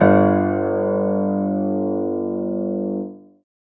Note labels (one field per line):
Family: keyboard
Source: acoustic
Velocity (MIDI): 127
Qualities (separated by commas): reverb